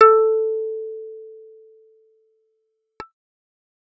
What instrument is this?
synthesizer bass